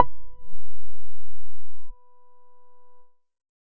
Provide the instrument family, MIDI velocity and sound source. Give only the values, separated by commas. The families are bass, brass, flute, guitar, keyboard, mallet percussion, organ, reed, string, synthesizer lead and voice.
bass, 25, synthesizer